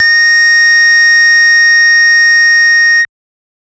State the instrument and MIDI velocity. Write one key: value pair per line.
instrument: synthesizer bass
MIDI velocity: 100